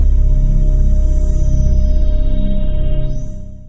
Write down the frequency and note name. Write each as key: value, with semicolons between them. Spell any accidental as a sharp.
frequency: 16.35 Hz; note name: C0